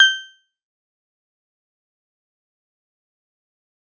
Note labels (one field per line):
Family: guitar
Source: synthesizer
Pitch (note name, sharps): G6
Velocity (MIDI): 75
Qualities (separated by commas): fast decay, percussive